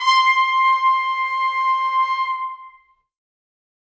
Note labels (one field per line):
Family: brass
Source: acoustic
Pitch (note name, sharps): C6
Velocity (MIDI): 25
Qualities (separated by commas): bright, reverb